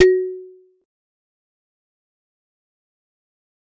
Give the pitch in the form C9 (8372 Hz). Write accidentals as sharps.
F#4 (370 Hz)